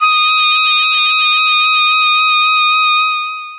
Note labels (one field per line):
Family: voice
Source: synthesizer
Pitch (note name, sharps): D#6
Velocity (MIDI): 100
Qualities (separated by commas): bright, distorted, long release